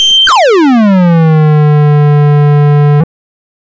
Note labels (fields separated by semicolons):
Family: bass; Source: synthesizer; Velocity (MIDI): 127; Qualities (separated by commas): bright, distorted, non-linear envelope